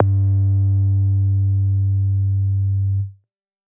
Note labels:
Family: bass; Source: synthesizer; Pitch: G2; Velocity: 100; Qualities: distorted

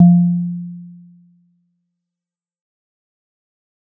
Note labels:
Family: mallet percussion; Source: acoustic; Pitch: F3; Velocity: 127; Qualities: dark, fast decay

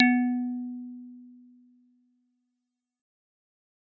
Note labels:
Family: guitar; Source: synthesizer; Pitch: B3; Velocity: 127; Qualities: dark, fast decay

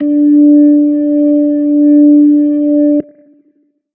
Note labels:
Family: organ; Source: electronic; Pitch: D4; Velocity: 100; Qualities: dark

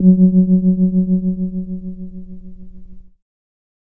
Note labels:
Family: keyboard; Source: electronic; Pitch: F#3; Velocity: 50; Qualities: dark

